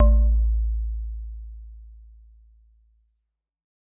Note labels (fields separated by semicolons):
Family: mallet percussion; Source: acoustic; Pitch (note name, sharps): A1; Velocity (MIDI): 75; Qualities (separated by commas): dark, reverb